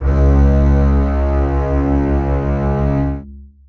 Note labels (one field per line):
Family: string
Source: acoustic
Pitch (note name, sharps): C#2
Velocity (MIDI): 100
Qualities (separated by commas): long release, reverb